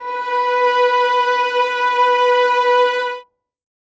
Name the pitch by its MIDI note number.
71